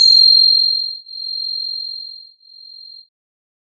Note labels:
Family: keyboard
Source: electronic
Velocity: 50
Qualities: bright, multiphonic

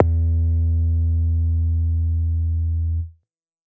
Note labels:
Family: bass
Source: synthesizer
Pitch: E2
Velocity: 127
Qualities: dark, distorted

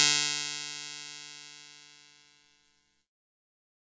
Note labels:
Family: keyboard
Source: electronic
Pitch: D3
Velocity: 100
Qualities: bright, distorted

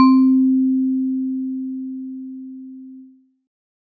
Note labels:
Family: mallet percussion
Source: acoustic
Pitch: C4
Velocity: 25

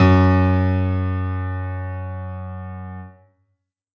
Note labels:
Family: keyboard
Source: acoustic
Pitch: F#2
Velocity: 127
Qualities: bright

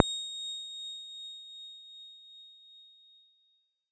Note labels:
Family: guitar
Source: electronic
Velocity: 100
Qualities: bright, reverb

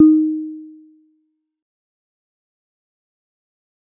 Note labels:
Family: mallet percussion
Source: acoustic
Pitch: D#4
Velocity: 50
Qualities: fast decay, percussive

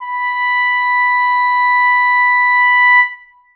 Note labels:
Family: reed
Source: acoustic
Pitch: B5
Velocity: 75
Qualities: reverb

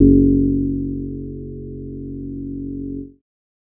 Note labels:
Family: bass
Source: synthesizer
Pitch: F#1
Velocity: 25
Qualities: dark

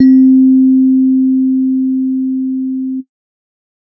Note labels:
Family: keyboard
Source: electronic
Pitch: C4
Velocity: 75

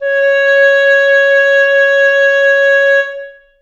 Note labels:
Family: reed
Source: acoustic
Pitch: C#5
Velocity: 127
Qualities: reverb

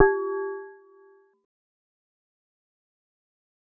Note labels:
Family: mallet percussion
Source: synthesizer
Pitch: G4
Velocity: 50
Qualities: fast decay, multiphonic

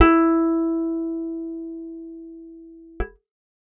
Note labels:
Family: guitar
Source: acoustic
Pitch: E4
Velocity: 75

